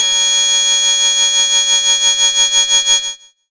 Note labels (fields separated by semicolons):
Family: bass; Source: synthesizer; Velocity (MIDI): 75; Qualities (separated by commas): bright, distorted